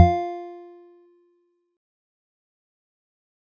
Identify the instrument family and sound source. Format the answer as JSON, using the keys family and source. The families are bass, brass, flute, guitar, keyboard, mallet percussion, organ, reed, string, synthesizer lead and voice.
{"family": "mallet percussion", "source": "acoustic"}